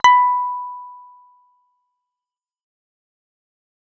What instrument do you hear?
synthesizer bass